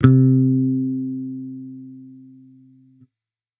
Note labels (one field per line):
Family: bass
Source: electronic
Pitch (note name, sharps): C3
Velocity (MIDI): 127